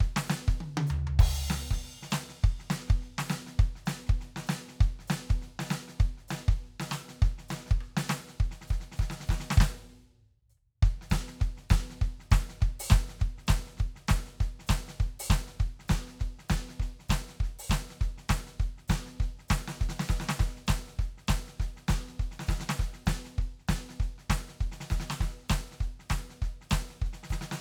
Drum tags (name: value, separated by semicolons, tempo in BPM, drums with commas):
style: rockabilly; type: beat; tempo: 200 BPM; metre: 4/4; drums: crash, open hi-hat, hi-hat pedal, snare, cross-stick, high tom, floor tom, kick